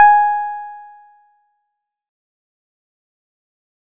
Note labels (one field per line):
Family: guitar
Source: synthesizer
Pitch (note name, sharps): G#5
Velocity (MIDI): 50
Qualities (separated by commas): fast decay